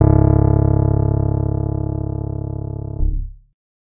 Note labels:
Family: guitar; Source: electronic; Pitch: C#1; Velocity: 50; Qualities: reverb

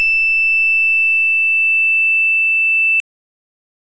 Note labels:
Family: organ; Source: electronic; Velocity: 25; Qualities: bright

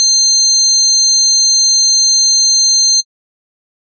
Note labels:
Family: organ; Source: electronic; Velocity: 127; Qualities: bright

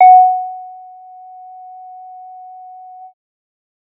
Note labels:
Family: bass; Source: synthesizer; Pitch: F#5; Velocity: 127; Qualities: percussive

